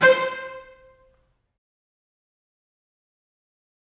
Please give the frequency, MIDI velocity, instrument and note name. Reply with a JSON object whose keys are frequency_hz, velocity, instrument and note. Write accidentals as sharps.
{"frequency_hz": 523.3, "velocity": 25, "instrument": "acoustic string instrument", "note": "C5"}